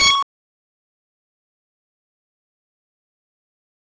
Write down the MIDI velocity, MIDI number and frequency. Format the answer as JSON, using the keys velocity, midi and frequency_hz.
{"velocity": 100, "midi": 85, "frequency_hz": 1109}